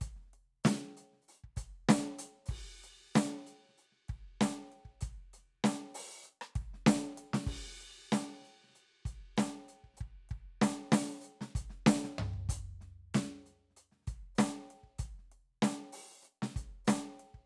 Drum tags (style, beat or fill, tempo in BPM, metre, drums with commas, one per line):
soul
beat
96 BPM
4/4
crash, closed hi-hat, open hi-hat, hi-hat pedal, snare, cross-stick, floor tom, kick